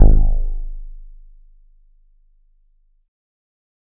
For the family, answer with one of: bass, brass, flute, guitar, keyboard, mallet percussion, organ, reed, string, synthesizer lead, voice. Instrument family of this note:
keyboard